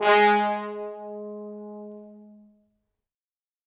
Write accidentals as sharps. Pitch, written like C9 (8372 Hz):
G#3 (207.7 Hz)